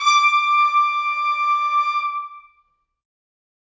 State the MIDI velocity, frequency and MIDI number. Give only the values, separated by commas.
25, 1175 Hz, 86